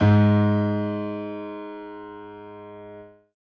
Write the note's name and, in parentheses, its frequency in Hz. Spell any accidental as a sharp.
G#2 (103.8 Hz)